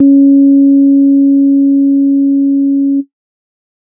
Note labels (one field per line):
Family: organ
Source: electronic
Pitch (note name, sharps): C#4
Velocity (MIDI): 100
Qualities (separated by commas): dark